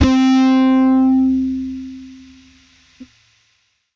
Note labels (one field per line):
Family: bass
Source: electronic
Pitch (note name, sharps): C4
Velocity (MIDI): 75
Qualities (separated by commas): bright, distorted